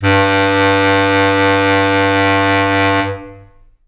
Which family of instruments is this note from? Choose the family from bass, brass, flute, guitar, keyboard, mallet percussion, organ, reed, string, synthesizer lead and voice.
reed